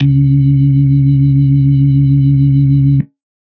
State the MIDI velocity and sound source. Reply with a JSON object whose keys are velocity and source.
{"velocity": 127, "source": "electronic"}